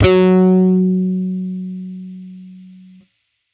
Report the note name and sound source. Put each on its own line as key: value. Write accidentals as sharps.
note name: F#3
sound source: electronic